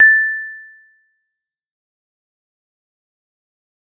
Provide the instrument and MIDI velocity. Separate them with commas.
acoustic mallet percussion instrument, 127